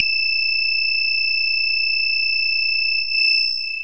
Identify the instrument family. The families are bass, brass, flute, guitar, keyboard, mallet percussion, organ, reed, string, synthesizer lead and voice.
bass